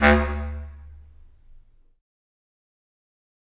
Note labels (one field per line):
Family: reed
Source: acoustic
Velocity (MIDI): 75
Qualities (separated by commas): fast decay, reverb